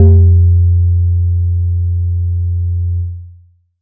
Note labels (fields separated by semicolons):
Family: mallet percussion; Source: acoustic; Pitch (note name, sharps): F2; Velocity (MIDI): 75; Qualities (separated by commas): long release